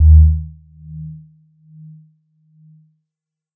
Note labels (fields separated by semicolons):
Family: mallet percussion; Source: electronic; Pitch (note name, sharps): D#2; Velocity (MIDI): 25; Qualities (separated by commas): percussive